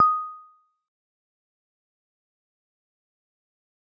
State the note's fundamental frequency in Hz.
1245 Hz